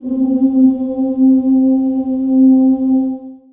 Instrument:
acoustic voice